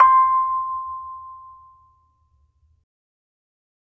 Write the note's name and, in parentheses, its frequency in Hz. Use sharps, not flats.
C6 (1047 Hz)